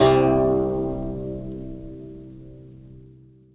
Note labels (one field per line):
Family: guitar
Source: acoustic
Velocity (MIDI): 25